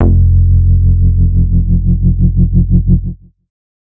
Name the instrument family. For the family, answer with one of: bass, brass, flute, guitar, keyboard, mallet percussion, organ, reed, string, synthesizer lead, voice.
bass